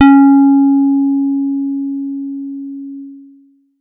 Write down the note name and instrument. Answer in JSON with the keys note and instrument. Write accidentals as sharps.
{"note": "C#4", "instrument": "electronic guitar"}